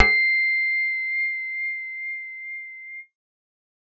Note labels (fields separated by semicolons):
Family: bass; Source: synthesizer; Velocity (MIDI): 100; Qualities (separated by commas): reverb